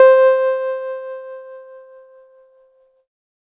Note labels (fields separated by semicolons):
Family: keyboard; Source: electronic; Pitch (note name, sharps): C5; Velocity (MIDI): 50; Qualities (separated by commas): distorted